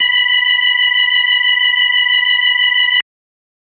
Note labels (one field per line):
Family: organ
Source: electronic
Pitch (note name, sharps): B5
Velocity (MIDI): 50